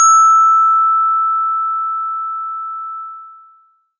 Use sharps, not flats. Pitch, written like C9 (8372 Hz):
E6 (1319 Hz)